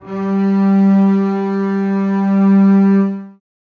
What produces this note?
acoustic string instrument